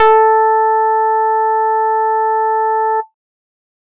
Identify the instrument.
synthesizer bass